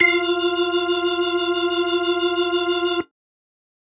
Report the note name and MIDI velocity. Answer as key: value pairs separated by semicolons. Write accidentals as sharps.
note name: F4; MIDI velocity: 50